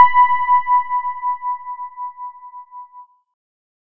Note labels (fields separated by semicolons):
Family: keyboard; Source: electronic; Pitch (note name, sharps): B5; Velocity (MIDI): 50